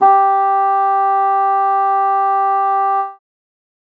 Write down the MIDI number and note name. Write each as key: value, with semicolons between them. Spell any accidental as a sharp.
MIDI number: 67; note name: G4